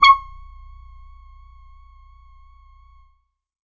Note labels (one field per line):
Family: bass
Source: synthesizer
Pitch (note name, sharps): C#6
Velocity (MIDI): 25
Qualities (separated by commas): distorted, percussive, tempo-synced